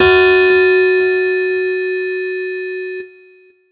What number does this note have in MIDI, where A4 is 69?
66